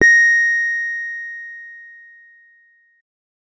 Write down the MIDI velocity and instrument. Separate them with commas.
50, electronic keyboard